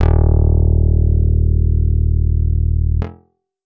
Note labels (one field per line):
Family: guitar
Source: acoustic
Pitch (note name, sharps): D#1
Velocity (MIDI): 75